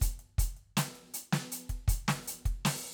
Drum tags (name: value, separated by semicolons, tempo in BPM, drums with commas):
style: funk; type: beat; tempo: 80 BPM; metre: 4/4; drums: closed hi-hat, open hi-hat, hi-hat pedal, snare, kick